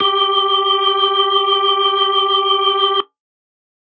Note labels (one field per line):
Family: organ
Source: electronic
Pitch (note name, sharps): G4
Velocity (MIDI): 127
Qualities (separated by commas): bright